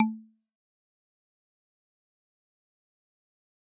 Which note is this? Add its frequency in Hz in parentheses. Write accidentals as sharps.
A3 (220 Hz)